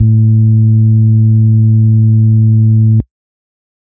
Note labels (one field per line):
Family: organ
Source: electronic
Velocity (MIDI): 25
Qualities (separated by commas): distorted